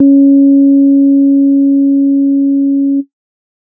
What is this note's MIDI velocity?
127